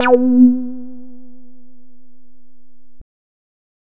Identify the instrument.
synthesizer bass